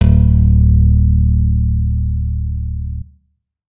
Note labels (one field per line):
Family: guitar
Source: electronic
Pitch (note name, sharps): D1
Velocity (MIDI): 100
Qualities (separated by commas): reverb